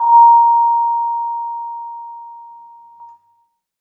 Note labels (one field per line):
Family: mallet percussion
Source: acoustic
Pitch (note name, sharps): A#5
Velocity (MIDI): 50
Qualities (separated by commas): reverb